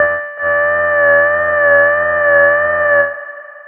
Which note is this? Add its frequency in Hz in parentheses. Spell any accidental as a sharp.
D5 (587.3 Hz)